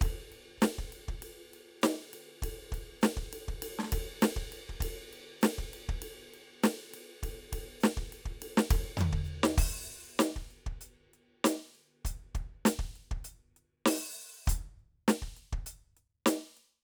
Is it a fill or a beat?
beat